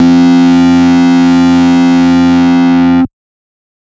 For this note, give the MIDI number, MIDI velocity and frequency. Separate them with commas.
41, 100, 87.31 Hz